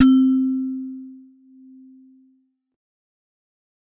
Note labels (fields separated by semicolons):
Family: mallet percussion; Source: acoustic; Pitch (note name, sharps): C4; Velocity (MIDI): 50; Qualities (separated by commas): dark, fast decay, non-linear envelope